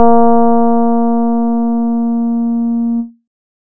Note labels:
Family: keyboard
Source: electronic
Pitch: A#3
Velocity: 127

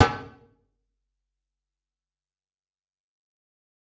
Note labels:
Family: guitar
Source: electronic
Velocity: 50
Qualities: fast decay, percussive, reverb

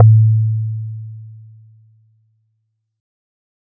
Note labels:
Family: mallet percussion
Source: acoustic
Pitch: A2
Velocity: 50

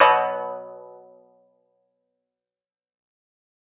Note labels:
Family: guitar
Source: acoustic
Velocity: 25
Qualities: fast decay

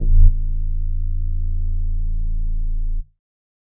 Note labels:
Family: flute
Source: synthesizer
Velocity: 25

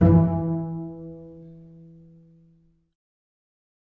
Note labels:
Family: string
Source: acoustic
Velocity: 100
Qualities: dark, reverb

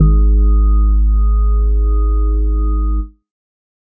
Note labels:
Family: organ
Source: electronic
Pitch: G#1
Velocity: 50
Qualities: dark

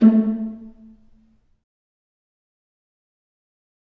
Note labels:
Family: string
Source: acoustic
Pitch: A3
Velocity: 75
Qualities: dark, fast decay, reverb

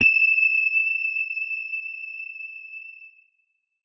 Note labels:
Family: guitar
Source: electronic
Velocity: 25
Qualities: bright

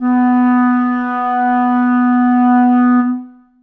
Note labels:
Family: reed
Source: acoustic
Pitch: B3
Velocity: 25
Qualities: dark, reverb

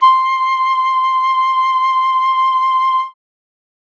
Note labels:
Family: flute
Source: acoustic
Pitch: C6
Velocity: 75

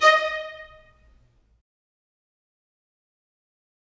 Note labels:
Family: string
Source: acoustic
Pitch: D#5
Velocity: 75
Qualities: fast decay, percussive, reverb

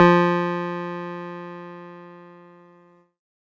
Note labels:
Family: keyboard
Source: electronic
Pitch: F3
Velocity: 25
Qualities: distorted

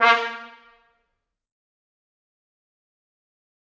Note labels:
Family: brass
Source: acoustic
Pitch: A#3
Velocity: 127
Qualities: bright, fast decay, percussive, reverb

